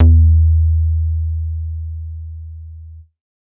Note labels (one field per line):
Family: bass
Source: synthesizer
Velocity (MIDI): 127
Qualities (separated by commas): dark